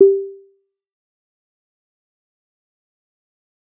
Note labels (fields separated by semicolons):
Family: bass; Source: synthesizer; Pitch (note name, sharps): G4; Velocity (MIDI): 25; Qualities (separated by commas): dark, fast decay, percussive